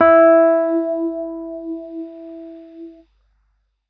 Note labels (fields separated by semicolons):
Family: keyboard; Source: electronic; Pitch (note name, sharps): E4; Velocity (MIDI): 75